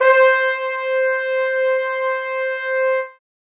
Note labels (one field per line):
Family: brass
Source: acoustic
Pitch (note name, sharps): C5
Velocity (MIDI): 100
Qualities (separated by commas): bright, reverb